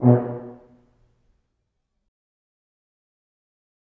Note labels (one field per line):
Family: brass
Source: acoustic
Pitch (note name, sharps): B2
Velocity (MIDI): 25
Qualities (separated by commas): dark, fast decay, percussive, reverb